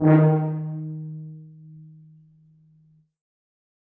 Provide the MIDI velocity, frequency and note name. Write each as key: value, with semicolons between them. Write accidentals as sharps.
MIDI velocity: 100; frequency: 155.6 Hz; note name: D#3